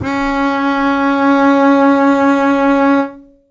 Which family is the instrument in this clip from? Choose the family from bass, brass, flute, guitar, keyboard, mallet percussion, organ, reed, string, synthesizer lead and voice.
string